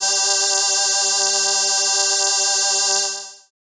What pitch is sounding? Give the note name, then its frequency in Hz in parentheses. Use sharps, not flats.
G3 (196 Hz)